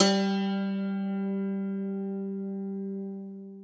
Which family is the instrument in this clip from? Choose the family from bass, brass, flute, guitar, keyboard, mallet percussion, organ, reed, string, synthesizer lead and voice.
guitar